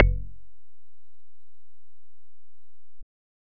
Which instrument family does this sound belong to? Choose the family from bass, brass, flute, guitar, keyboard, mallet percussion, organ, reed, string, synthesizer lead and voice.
bass